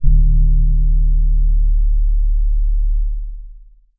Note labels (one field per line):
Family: keyboard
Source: electronic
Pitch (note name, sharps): D1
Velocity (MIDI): 25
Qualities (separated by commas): dark, long release